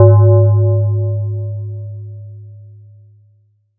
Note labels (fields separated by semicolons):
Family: mallet percussion; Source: electronic; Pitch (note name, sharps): G#2; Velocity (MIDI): 75; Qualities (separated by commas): multiphonic